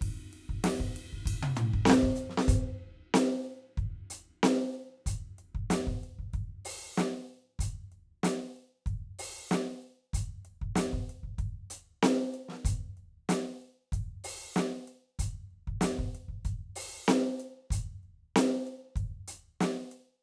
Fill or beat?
beat